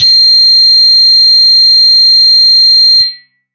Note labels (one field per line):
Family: guitar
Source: electronic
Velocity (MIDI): 50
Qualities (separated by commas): bright, distorted